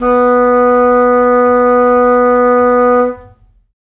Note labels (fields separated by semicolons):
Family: reed; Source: acoustic; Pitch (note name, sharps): B3; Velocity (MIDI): 25; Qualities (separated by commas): long release, reverb